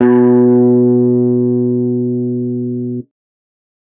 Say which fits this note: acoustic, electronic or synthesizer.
electronic